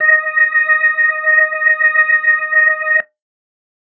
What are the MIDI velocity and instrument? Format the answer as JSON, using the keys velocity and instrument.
{"velocity": 100, "instrument": "electronic organ"}